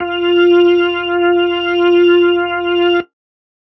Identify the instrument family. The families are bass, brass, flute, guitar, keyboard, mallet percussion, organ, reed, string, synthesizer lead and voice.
keyboard